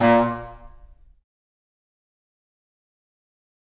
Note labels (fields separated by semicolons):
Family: reed; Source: acoustic; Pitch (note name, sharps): A#2; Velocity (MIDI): 127; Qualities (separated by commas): distorted, fast decay, percussive, reverb